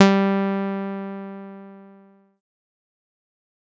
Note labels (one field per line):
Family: bass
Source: synthesizer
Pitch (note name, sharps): G3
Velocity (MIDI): 50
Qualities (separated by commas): distorted, fast decay